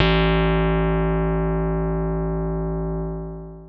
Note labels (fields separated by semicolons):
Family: keyboard; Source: electronic; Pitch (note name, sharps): A1; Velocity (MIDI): 127; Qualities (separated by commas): distorted, long release